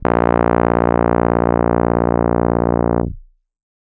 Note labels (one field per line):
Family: keyboard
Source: electronic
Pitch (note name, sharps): A#0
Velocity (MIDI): 75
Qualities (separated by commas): distorted